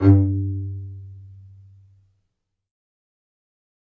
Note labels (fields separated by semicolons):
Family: string; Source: acoustic; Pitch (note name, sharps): G2; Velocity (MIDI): 100; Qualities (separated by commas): fast decay, reverb